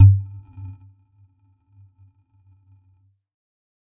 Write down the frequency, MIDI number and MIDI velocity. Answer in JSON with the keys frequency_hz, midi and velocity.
{"frequency_hz": 98, "midi": 43, "velocity": 25}